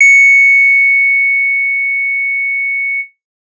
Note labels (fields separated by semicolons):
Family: guitar; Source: electronic; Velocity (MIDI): 50; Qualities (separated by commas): bright